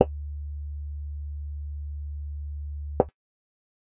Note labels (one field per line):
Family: bass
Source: synthesizer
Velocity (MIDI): 50